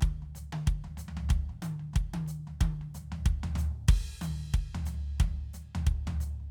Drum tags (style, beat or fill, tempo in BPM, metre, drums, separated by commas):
swing, beat, 185 BPM, 4/4, crash, hi-hat pedal, high tom, floor tom, kick